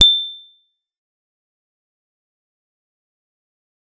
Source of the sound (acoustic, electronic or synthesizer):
electronic